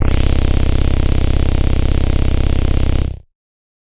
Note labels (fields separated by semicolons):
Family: bass; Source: synthesizer; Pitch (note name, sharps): C0; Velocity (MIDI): 127; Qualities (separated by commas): bright, distorted